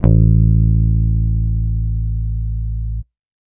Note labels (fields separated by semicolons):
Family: bass; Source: electronic; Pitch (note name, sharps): A1; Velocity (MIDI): 127